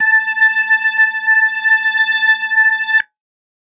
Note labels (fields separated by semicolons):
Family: organ; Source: electronic; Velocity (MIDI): 75; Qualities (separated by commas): distorted